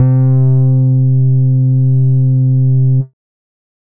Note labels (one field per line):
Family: bass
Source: synthesizer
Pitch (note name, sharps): C3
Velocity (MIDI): 100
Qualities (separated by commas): distorted